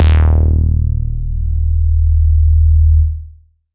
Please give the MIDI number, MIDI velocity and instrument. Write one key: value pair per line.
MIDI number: 27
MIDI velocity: 50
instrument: synthesizer bass